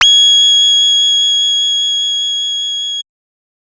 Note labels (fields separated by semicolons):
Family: bass; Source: synthesizer; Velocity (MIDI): 100; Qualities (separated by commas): bright, distorted